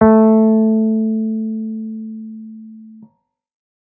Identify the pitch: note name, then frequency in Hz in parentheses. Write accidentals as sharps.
A3 (220 Hz)